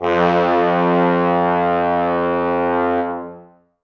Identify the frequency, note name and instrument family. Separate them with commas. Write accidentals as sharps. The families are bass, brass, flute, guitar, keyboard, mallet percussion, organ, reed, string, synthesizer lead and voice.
87.31 Hz, F2, brass